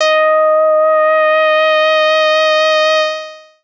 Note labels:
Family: bass; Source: synthesizer; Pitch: D#5; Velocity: 75; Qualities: distorted, long release

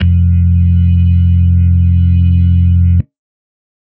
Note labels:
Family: organ; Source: electronic; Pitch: F2; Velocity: 100; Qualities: dark

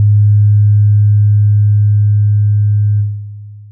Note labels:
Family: synthesizer lead; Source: synthesizer; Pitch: G#2; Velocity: 25; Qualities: dark, long release

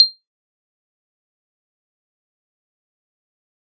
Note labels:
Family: keyboard; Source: electronic; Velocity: 25; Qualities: fast decay, percussive

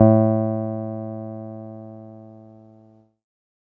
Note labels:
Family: keyboard; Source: electronic; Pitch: A2; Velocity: 25; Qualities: dark

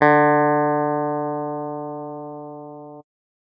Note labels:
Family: keyboard; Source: electronic; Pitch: D3; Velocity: 75

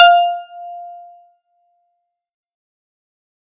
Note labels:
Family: guitar; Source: synthesizer; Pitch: F5; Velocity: 75; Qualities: fast decay, percussive

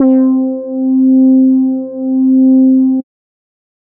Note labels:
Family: bass; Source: synthesizer; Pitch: C4; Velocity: 100; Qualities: dark

